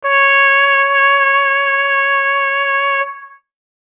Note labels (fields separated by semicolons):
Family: brass; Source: acoustic; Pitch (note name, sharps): C#5; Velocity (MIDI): 50; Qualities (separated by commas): distorted